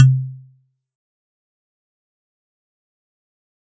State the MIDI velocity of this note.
75